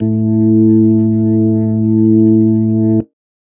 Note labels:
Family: organ; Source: electronic; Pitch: A2; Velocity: 127; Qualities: dark

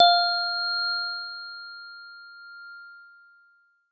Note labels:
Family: mallet percussion; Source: acoustic; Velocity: 100; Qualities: bright

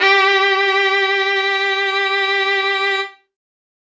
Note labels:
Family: string; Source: acoustic; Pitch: G4; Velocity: 127; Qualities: bright

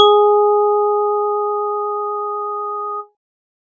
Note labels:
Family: organ; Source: electronic; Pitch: G#4; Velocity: 75

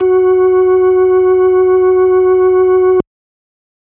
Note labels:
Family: organ; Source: electronic; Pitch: F#4; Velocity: 100

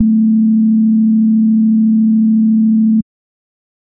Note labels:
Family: bass; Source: synthesizer; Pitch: A3; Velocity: 25; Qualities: dark

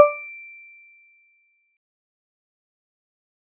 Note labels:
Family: mallet percussion; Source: acoustic; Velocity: 25; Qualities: fast decay, percussive

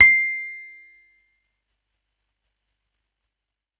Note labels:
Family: keyboard; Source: electronic; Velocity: 75; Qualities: distorted, percussive, tempo-synced

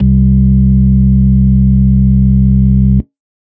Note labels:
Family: organ; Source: electronic; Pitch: C2; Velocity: 100; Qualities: dark

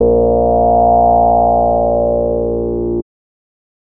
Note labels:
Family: bass; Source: synthesizer; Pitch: A#1; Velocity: 100; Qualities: distorted

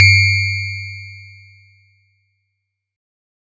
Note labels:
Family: mallet percussion; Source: acoustic; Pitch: G2; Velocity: 75; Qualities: bright

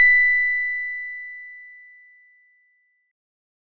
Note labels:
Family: organ; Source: electronic; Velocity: 100

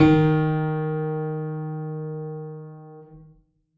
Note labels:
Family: keyboard; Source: acoustic; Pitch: D#3; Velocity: 127; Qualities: reverb

